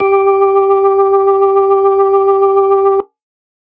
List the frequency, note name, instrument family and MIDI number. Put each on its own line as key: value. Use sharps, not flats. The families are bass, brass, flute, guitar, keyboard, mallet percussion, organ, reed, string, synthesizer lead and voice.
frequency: 392 Hz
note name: G4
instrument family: organ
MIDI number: 67